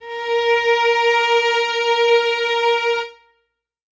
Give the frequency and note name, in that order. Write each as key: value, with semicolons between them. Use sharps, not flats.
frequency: 466.2 Hz; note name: A#4